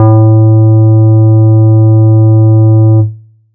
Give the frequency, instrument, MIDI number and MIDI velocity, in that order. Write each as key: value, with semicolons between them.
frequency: 110 Hz; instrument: synthesizer bass; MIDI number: 45; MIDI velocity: 127